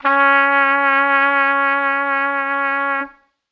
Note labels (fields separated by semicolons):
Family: brass; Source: acoustic; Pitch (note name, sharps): C#4; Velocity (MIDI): 25